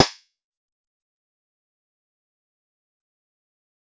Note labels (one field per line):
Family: guitar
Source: synthesizer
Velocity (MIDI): 127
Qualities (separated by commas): fast decay, percussive